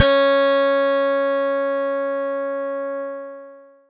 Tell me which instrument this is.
electronic keyboard